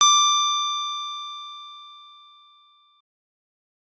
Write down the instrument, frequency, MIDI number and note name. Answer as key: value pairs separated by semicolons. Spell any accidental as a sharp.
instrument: electronic keyboard; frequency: 1175 Hz; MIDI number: 86; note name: D6